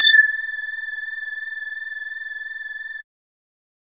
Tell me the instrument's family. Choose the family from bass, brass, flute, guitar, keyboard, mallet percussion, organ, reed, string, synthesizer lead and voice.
bass